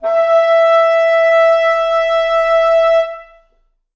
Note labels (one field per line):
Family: reed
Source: acoustic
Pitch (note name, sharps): E5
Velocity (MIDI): 75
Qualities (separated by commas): reverb